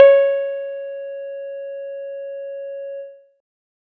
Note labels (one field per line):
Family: guitar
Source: synthesizer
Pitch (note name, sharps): C#5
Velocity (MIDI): 75